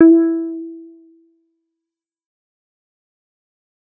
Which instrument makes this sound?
synthesizer bass